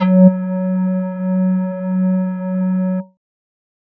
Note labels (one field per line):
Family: flute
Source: synthesizer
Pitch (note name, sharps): F#3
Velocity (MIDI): 50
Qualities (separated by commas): distorted